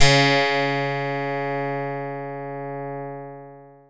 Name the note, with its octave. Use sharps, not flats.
C#3